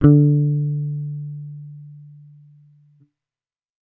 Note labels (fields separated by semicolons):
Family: bass; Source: electronic; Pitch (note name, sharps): D3; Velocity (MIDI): 25